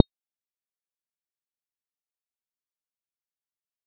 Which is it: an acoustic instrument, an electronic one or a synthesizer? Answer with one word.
synthesizer